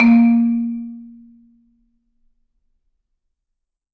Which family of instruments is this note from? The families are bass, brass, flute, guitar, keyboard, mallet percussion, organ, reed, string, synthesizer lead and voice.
mallet percussion